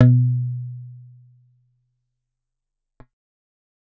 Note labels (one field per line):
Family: guitar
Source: acoustic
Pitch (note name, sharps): B2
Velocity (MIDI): 25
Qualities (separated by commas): dark, fast decay